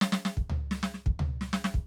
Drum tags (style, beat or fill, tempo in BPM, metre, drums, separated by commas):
punk, fill, 128 BPM, 4/4, snare, high tom, floor tom, kick